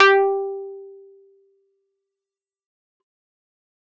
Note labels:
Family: keyboard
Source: electronic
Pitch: G4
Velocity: 100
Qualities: distorted, fast decay

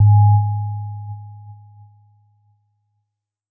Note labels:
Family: keyboard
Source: electronic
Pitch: G#2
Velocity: 25

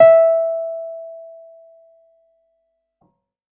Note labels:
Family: keyboard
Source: electronic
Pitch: E5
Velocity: 75

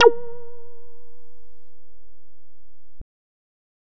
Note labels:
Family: bass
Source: synthesizer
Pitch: A#4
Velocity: 25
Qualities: distorted

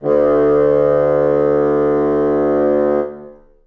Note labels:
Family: reed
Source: acoustic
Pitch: D2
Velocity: 75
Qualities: long release, reverb

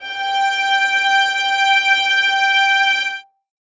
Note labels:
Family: string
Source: acoustic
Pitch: G5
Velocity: 25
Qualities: reverb

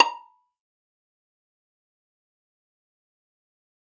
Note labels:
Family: string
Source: acoustic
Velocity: 75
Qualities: fast decay, percussive, reverb

